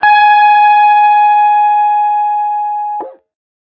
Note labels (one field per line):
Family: guitar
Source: electronic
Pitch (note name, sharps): G#5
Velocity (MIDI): 100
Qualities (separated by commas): distorted